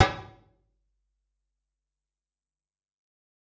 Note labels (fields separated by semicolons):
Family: guitar; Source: electronic; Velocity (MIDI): 100; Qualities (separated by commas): fast decay, percussive, reverb